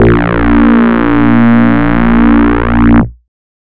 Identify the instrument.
synthesizer bass